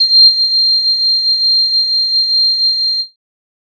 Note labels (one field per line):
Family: flute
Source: synthesizer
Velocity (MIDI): 127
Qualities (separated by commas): bright, distorted